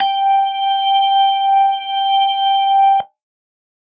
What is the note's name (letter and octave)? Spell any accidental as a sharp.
G5